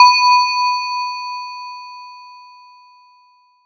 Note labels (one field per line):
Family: mallet percussion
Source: acoustic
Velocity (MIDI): 50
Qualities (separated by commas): multiphonic